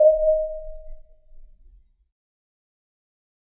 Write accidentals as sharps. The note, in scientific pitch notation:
D#5